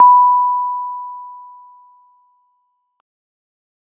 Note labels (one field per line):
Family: keyboard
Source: electronic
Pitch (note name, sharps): B5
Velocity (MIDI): 50